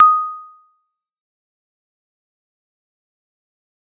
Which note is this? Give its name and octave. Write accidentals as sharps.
D#6